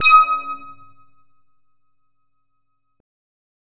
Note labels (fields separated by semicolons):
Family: bass; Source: synthesizer; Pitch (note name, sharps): D#6; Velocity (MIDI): 100; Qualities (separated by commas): bright, distorted